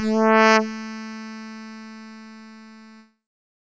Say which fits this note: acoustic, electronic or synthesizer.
synthesizer